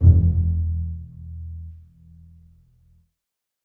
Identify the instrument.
acoustic string instrument